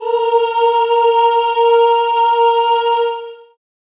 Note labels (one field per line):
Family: voice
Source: acoustic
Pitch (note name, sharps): A#4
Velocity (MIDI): 100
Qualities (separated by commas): long release, reverb